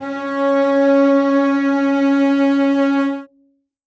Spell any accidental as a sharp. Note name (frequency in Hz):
C#4 (277.2 Hz)